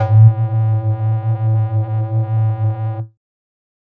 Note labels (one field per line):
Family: flute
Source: synthesizer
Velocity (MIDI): 75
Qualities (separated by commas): distorted